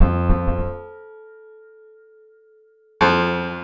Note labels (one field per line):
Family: guitar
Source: acoustic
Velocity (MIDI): 25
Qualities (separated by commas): reverb